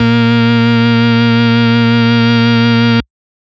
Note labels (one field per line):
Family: organ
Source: electronic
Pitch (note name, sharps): A#2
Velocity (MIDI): 127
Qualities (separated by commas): distorted